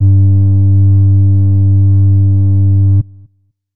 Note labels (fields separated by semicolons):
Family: flute; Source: acoustic; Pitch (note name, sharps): G2; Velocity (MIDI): 127; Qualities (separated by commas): dark